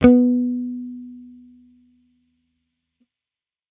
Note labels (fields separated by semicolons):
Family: bass; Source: electronic; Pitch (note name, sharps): B3; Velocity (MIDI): 50